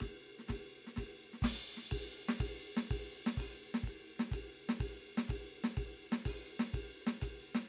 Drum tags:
rock shuffle, beat, 125 BPM, 4/4, ride, hi-hat pedal, snare, kick

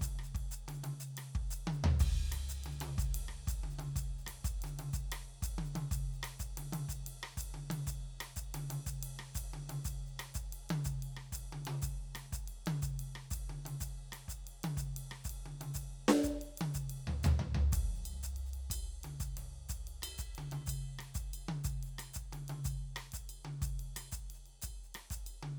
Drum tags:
Afro-Cuban bembé, beat, 122 BPM, 4/4, crash, ride, ride bell, hi-hat pedal, snare, cross-stick, high tom, floor tom, kick

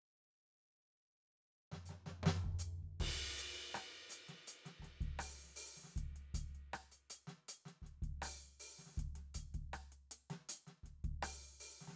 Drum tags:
funk, beat, 80 BPM, 4/4, crash, ride, closed hi-hat, open hi-hat, hi-hat pedal, snare, cross-stick, floor tom, kick

